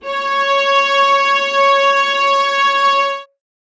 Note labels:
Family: string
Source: acoustic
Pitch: C#5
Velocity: 100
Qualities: reverb

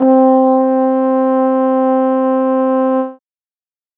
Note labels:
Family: brass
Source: acoustic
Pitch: C4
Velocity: 25

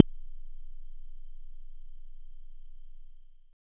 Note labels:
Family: bass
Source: synthesizer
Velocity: 25

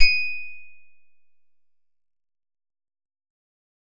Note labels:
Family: guitar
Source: synthesizer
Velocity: 25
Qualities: bright, fast decay

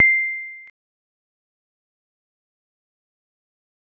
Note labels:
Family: mallet percussion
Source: acoustic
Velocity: 25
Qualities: fast decay, percussive

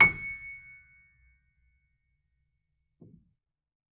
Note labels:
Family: keyboard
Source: acoustic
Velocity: 50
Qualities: percussive

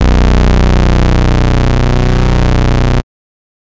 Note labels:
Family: bass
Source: synthesizer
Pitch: B0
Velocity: 25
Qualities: bright, distorted

